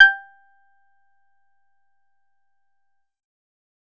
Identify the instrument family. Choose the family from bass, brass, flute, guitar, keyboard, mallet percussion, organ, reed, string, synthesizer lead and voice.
bass